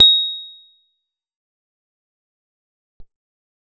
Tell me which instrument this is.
acoustic guitar